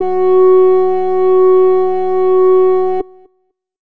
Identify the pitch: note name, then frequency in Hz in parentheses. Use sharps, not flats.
F#4 (370 Hz)